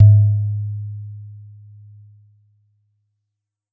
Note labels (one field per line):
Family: mallet percussion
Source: acoustic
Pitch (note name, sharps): G#2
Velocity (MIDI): 75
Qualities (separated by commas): dark